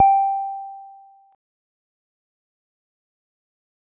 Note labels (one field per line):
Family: guitar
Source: synthesizer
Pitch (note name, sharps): G5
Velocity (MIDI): 25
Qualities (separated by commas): dark, fast decay